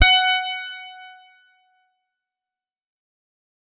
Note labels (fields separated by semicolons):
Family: guitar; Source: electronic; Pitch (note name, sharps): F#5; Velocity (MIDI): 75; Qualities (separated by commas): distorted, fast decay